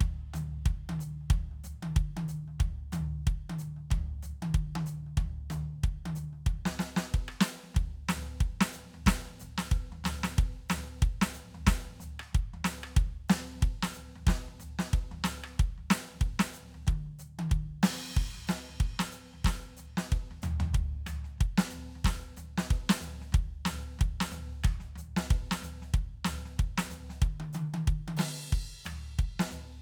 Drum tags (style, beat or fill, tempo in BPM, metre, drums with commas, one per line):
swing
beat
185 BPM
4/4
crash, hi-hat pedal, snare, cross-stick, high tom, floor tom, kick